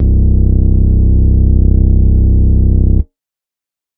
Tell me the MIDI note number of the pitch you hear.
24